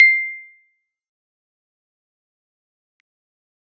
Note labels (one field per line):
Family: keyboard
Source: electronic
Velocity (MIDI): 75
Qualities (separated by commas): fast decay, percussive